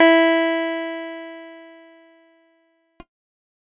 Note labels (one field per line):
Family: keyboard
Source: electronic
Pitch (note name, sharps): E4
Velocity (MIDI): 100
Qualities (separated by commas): bright